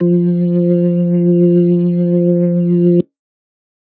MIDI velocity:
50